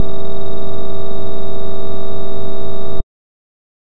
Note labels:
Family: bass; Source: synthesizer; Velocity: 100

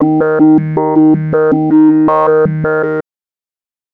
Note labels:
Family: bass; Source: synthesizer; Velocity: 25; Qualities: tempo-synced

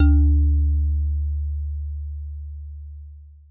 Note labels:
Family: mallet percussion; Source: acoustic; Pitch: D2; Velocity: 50

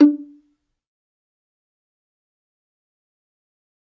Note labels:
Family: string; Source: acoustic; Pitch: D4; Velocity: 25; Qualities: fast decay, percussive, reverb

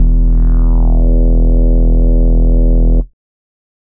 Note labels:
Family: bass; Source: synthesizer; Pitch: E1; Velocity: 100; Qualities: dark, distorted

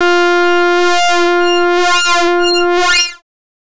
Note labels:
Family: bass; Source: synthesizer; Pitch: F4; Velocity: 25; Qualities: distorted, non-linear envelope

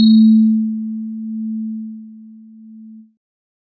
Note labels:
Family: keyboard; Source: electronic; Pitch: A3; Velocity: 100; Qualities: multiphonic

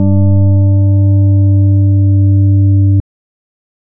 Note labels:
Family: organ; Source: electronic; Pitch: G2; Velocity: 50; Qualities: dark

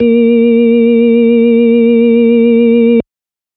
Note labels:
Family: organ; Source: electronic; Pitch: A#3; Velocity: 25

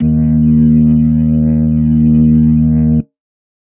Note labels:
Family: organ; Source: electronic; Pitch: D#2; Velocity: 127; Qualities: distorted

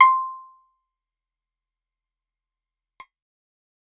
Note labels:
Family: guitar; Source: acoustic; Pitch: C6; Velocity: 100; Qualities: fast decay, percussive

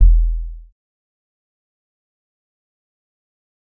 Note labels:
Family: bass; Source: synthesizer; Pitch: E1; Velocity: 50; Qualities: dark, fast decay, percussive

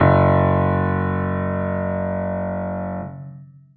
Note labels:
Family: keyboard; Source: acoustic; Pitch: F#1; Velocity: 75; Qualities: long release

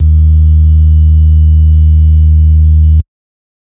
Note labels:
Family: organ; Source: electronic; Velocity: 50

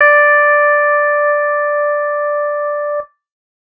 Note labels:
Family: guitar; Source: electronic; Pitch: D5; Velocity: 75; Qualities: reverb

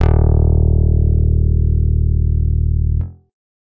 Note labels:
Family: guitar; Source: acoustic; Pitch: D#1; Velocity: 25

